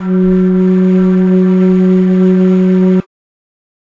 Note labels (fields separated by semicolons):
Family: flute; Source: acoustic; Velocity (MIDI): 25